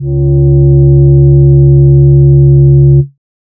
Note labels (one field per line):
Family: voice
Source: synthesizer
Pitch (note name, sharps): C#2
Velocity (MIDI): 50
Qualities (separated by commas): dark